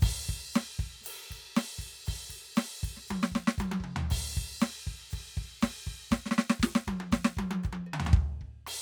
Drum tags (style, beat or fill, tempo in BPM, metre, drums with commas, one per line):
rock
beat
118 BPM
4/4
crash, ride, hi-hat pedal, percussion, snare, cross-stick, high tom, mid tom, floor tom, kick